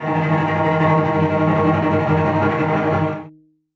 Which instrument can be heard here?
acoustic string instrument